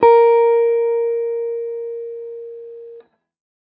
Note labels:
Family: guitar; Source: electronic; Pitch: A#4; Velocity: 75

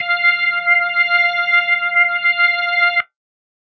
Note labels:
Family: organ; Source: electronic; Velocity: 100

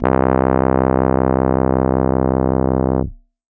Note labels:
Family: keyboard; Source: electronic; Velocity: 100; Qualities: distorted

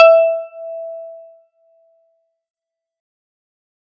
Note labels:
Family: guitar; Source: synthesizer; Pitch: E5; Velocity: 50; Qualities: fast decay

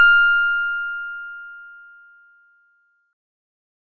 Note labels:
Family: organ; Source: electronic; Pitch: F6; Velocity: 75

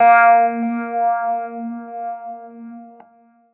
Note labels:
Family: keyboard; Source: electronic; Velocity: 25

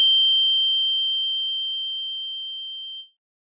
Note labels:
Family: organ; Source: electronic; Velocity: 25; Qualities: bright

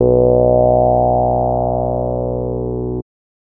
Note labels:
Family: bass; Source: synthesizer; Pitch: B1; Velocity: 75; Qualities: distorted

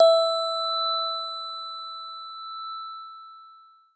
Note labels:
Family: mallet percussion; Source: acoustic; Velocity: 127; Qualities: bright

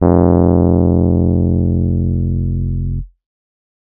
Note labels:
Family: keyboard; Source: electronic; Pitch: F1; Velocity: 75; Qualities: distorted

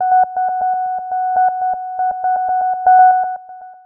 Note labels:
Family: synthesizer lead; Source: synthesizer; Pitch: F#5; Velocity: 100; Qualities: long release, tempo-synced

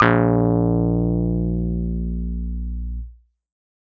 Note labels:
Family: keyboard; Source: electronic; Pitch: A#1; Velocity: 100; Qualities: distorted

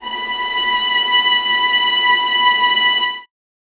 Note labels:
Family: string; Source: acoustic; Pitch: B5; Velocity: 50; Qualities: reverb

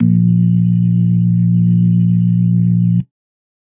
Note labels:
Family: organ; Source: electronic; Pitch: A#1; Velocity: 25; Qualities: dark

